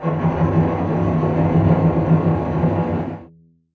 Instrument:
acoustic string instrument